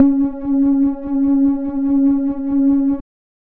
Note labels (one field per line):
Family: bass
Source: synthesizer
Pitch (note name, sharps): C#4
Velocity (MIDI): 25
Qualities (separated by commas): dark